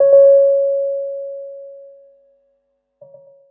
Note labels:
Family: keyboard; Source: electronic; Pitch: C#5; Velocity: 25; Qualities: tempo-synced

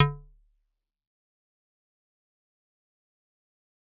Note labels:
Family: mallet percussion; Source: acoustic; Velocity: 127; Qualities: fast decay, percussive

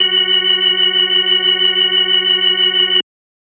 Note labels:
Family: organ; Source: electronic; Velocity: 50

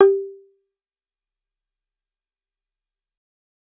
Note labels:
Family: bass; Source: synthesizer; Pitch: G4; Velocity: 100; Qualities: fast decay, percussive

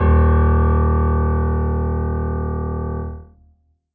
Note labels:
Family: keyboard; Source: acoustic; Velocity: 100; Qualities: reverb

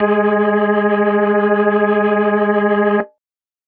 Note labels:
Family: organ; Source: electronic; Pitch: G#3; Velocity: 127; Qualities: distorted

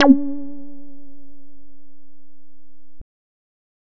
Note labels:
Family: bass; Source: synthesizer; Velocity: 25; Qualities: distorted

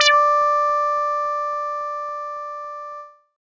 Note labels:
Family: bass; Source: synthesizer; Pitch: D5; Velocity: 127; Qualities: distorted

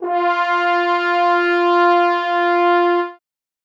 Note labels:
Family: brass; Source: acoustic; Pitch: F4; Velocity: 100; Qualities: reverb

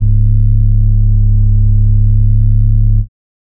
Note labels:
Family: organ; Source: electronic; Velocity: 127; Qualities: dark

